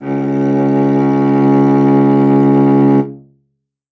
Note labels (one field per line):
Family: string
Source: acoustic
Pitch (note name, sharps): C#2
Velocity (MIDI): 25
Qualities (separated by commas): reverb